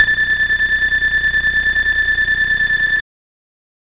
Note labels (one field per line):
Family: bass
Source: synthesizer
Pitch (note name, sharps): A6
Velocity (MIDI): 50